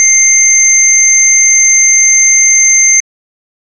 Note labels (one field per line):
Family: organ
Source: electronic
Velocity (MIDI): 25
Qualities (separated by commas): bright